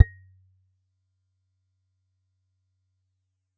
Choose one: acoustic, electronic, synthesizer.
acoustic